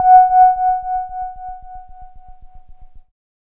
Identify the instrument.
electronic keyboard